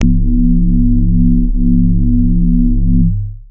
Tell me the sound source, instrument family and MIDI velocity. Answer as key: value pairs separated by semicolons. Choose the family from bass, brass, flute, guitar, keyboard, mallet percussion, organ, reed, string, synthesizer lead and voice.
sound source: synthesizer; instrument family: bass; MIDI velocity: 100